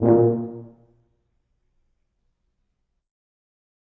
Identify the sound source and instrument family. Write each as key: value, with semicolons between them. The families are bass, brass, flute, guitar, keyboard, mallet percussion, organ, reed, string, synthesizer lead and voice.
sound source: acoustic; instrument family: brass